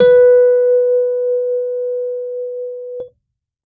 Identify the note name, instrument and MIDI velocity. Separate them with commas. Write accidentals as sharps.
B4, electronic keyboard, 75